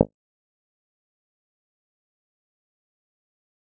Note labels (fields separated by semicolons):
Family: guitar; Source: electronic; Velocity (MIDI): 75; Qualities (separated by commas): fast decay, percussive